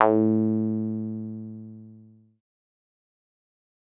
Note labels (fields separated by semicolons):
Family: synthesizer lead; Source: synthesizer; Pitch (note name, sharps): A2; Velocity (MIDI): 50; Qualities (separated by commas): distorted, fast decay